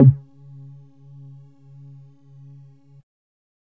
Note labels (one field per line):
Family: bass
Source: synthesizer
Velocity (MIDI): 25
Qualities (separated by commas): percussive